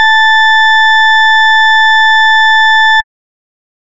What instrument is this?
synthesizer bass